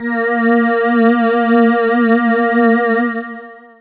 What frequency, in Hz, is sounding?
233.1 Hz